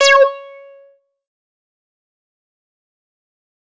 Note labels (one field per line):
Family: bass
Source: synthesizer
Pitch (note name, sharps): C#5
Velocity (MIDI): 127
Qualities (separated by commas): distorted, fast decay, percussive